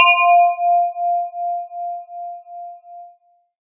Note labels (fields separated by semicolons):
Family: guitar; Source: synthesizer; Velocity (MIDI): 100